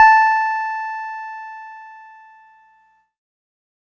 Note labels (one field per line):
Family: keyboard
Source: electronic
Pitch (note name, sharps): A5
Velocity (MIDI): 127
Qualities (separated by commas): distorted